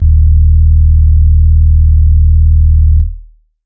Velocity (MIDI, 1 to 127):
25